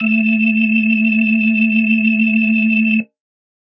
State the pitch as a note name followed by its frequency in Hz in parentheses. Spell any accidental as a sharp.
A3 (220 Hz)